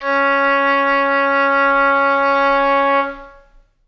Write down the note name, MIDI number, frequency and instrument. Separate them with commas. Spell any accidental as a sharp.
C#4, 61, 277.2 Hz, acoustic reed instrument